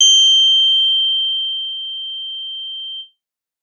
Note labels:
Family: guitar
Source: electronic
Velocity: 100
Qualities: bright

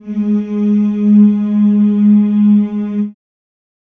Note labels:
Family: voice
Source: acoustic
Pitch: G#3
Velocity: 25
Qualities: dark, reverb

